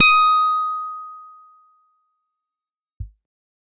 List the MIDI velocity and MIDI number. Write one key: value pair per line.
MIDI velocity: 100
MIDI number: 87